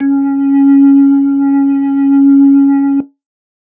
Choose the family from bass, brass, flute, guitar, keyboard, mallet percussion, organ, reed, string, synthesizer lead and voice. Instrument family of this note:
organ